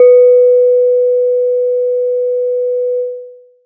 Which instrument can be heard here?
acoustic mallet percussion instrument